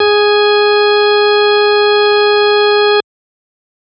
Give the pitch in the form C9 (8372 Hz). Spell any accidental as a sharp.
G#4 (415.3 Hz)